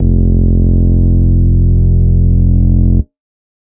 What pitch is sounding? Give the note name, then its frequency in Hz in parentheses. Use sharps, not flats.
F1 (43.65 Hz)